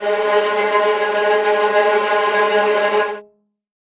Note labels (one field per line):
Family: string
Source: acoustic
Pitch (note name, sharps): G#3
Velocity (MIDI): 50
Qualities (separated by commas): non-linear envelope, reverb